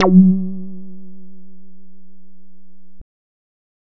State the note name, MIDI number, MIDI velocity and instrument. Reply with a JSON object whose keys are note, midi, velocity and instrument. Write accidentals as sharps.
{"note": "F#3", "midi": 54, "velocity": 25, "instrument": "synthesizer bass"}